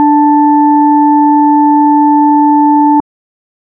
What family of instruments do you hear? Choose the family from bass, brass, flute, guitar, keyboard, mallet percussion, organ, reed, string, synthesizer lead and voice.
organ